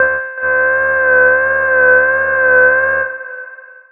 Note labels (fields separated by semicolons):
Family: bass; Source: synthesizer; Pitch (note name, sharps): C5; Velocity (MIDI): 75; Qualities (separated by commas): long release, reverb